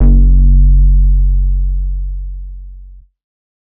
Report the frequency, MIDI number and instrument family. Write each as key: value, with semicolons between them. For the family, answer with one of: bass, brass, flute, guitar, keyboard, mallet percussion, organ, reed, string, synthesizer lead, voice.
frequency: 46.25 Hz; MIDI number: 30; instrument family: bass